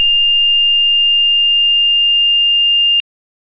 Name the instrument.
electronic organ